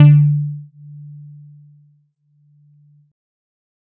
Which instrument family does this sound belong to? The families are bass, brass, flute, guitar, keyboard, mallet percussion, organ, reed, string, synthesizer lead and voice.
keyboard